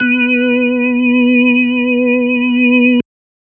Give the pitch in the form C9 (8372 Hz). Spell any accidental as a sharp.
B3 (246.9 Hz)